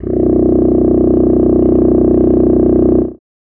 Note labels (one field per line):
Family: reed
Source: acoustic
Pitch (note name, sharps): B0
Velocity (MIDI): 25